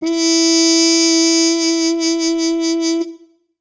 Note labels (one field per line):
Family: brass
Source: acoustic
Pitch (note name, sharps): E4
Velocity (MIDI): 127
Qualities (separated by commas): bright